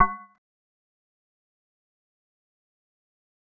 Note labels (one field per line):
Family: mallet percussion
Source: synthesizer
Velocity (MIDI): 25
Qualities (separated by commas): fast decay, multiphonic, percussive